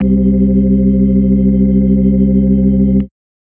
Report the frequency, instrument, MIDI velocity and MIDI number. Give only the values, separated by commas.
65.41 Hz, electronic organ, 100, 36